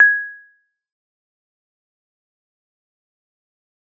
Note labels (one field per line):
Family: mallet percussion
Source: acoustic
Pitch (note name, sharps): G#6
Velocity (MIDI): 75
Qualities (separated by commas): fast decay, percussive